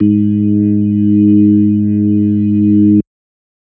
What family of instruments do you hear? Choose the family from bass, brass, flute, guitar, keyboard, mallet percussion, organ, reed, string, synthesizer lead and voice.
organ